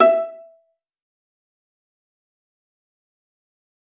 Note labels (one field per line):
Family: string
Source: acoustic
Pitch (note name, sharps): E5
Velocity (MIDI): 100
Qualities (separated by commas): fast decay, percussive, reverb